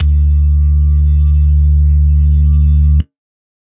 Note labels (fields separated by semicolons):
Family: organ; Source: electronic; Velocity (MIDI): 25; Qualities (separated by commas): dark